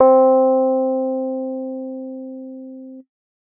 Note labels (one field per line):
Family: keyboard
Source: electronic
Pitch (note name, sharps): C4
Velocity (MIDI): 100